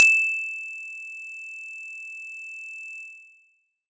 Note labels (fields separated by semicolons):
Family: mallet percussion; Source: acoustic; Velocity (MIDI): 50; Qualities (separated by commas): bright, distorted